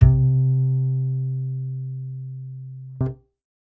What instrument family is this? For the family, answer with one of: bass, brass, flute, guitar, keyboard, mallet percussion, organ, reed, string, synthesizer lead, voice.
bass